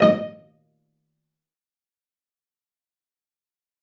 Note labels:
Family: string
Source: acoustic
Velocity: 127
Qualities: fast decay, percussive, reverb

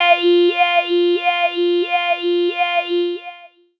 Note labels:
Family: voice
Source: synthesizer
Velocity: 127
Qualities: long release, non-linear envelope, tempo-synced

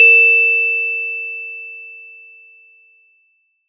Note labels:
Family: mallet percussion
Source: acoustic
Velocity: 50

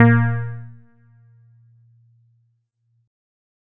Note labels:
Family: keyboard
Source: electronic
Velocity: 127

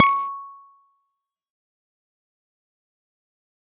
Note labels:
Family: guitar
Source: electronic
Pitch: C#6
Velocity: 75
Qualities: fast decay, percussive

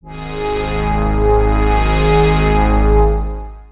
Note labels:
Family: synthesizer lead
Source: synthesizer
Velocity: 100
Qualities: bright, long release, non-linear envelope

